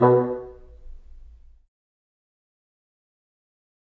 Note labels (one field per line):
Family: reed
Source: acoustic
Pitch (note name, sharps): B2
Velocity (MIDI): 50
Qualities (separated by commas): fast decay, percussive, reverb